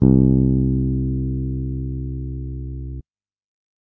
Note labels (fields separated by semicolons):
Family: bass; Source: electronic; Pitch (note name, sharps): C2; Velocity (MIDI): 75